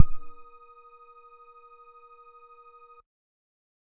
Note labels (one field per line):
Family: bass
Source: synthesizer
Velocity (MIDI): 25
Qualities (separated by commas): percussive